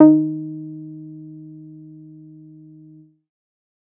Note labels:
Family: bass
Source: synthesizer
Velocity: 50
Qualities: dark

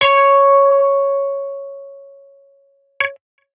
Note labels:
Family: guitar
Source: electronic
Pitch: C#5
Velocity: 127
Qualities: distorted

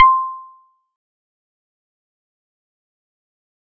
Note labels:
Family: mallet percussion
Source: acoustic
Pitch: C6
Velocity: 25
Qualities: fast decay, percussive

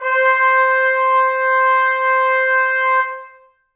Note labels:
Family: brass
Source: acoustic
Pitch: C5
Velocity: 75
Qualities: reverb

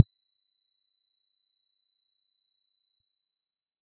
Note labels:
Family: mallet percussion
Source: electronic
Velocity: 25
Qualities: percussive

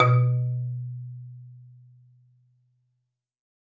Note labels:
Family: mallet percussion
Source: acoustic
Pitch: B2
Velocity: 127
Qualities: dark, reverb

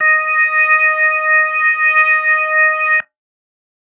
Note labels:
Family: organ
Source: electronic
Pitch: D#5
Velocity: 100

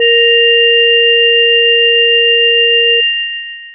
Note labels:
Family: mallet percussion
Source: electronic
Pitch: A#4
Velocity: 50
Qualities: long release

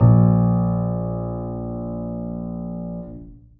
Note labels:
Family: keyboard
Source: acoustic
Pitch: A#1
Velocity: 75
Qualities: reverb

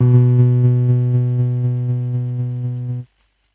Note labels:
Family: keyboard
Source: electronic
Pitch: B2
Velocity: 50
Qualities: dark, distorted, tempo-synced

